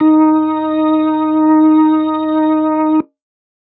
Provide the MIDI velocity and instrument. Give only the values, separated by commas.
75, electronic organ